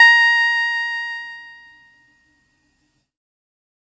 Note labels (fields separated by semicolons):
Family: keyboard; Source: electronic; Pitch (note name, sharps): A#5; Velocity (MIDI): 100; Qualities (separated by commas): distorted